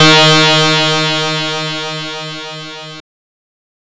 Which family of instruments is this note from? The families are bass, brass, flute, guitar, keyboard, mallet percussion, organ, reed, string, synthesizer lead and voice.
guitar